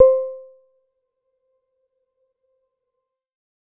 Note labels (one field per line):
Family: keyboard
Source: electronic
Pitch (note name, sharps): C5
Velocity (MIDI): 25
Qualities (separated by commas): dark, percussive, reverb